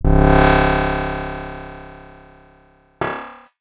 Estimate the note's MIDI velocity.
75